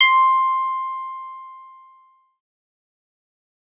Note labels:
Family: synthesizer lead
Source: synthesizer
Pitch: C6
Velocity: 25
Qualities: distorted, fast decay

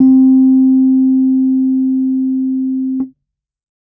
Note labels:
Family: keyboard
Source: electronic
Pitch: C4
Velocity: 50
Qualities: dark

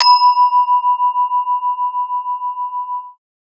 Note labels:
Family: mallet percussion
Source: acoustic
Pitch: B5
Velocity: 75

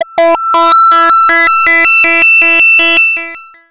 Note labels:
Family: bass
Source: synthesizer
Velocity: 75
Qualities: long release, multiphonic, tempo-synced

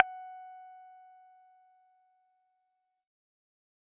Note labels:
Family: bass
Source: synthesizer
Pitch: F#5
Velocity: 127

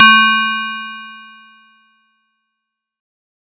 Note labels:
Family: mallet percussion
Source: acoustic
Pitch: A3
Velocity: 127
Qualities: bright

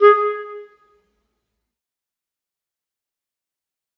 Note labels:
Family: reed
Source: acoustic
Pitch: G#4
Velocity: 50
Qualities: fast decay, percussive, reverb

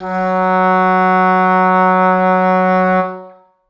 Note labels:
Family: reed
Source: acoustic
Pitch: F#3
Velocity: 25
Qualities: reverb

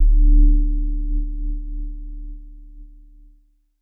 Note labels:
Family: keyboard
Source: electronic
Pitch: D1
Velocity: 100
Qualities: dark

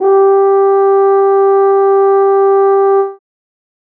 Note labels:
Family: brass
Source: acoustic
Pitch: G4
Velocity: 100

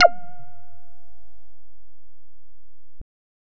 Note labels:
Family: bass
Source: synthesizer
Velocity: 25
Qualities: distorted

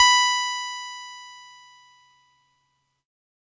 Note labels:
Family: keyboard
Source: electronic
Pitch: B5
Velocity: 25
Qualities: bright, distorted

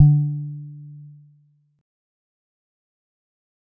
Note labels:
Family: mallet percussion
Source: acoustic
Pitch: D3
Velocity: 25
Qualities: dark, fast decay

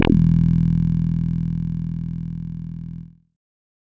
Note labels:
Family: bass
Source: synthesizer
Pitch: E1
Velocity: 100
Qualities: distorted

